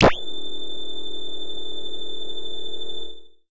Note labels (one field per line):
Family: bass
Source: synthesizer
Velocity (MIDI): 25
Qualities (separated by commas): distorted